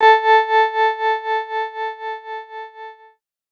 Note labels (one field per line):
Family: keyboard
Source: electronic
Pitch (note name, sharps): A4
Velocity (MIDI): 25